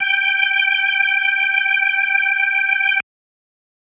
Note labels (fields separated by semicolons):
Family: organ; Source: electronic; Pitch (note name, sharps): G5; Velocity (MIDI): 100